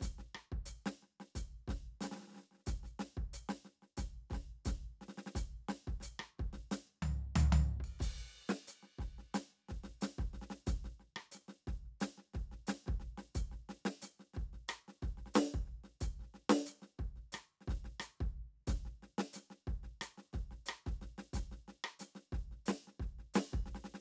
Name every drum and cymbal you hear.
crash, ride, hi-hat pedal, snare, cross-stick, floor tom and kick